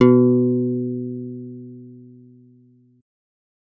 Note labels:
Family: bass; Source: synthesizer; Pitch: B2; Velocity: 127; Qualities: distorted

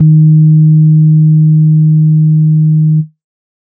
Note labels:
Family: organ; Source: electronic; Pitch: D#3; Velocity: 75; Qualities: dark

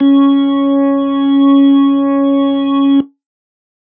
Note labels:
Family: organ; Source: electronic; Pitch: C#4; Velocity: 100

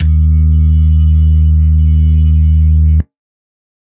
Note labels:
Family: organ; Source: electronic; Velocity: 100; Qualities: dark

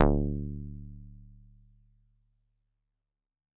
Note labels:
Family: mallet percussion; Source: acoustic; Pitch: D1; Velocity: 100

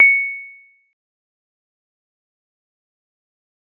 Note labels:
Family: mallet percussion; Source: acoustic; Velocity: 25; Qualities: fast decay, percussive

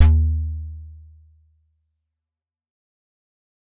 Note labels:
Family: keyboard; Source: acoustic; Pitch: D#2; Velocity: 50; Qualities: fast decay

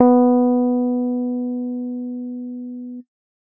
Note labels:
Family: keyboard; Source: electronic; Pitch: B3; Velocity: 100; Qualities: dark

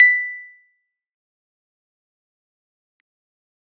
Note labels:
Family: keyboard; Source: electronic; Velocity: 75; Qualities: fast decay, percussive

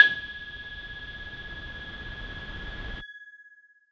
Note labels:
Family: voice; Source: synthesizer; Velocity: 25; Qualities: distorted

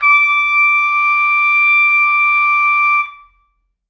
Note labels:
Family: brass; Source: acoustic; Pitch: D6; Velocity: 25; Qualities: reverb

